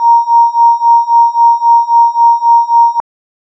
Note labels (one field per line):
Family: organ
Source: electronic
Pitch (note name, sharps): A#5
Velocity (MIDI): 127